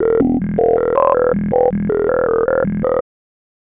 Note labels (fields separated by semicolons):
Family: bass; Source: synthesizer; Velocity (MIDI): 25; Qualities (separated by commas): tempo-synced